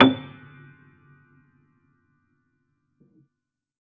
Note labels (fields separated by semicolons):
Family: keyboard; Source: acoustic; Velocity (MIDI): 127; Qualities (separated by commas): percussive, reverb